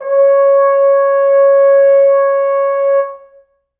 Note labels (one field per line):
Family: brass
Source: acoustic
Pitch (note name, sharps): C#5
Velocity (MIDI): 75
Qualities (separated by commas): reverb